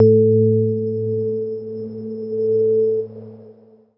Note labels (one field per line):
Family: keyboard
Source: electronic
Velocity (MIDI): 25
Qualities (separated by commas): dark, long release